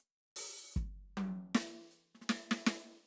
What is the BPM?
78 BPM